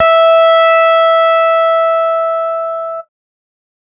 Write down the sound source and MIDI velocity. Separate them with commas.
electronic, 100